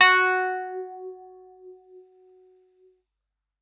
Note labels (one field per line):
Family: keyboard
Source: electronic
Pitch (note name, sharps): F#4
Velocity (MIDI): 127